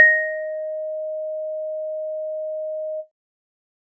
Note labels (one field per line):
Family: keyboard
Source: electronic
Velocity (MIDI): 50